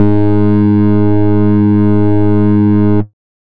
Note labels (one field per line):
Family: bass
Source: synthesizer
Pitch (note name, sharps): G#2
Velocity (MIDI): 100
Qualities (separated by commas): distorted, multiphonic, tempo-synced